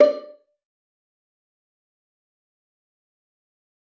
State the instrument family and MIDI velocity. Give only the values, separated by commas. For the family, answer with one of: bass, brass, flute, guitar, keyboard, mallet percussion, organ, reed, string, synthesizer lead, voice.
string, 75